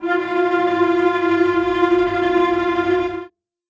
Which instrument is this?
acoustic string instrument